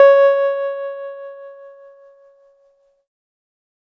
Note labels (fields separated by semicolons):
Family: keyboard; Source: electronic; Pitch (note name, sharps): C#5; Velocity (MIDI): 50; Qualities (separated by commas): distorted